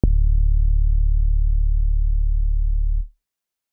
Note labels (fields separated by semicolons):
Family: keyboard; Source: electronic; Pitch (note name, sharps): D1; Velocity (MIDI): 25